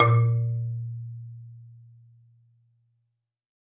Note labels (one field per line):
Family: mallet percussion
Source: acoustic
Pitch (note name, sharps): A#2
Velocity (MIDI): 100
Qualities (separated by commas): dark, reverb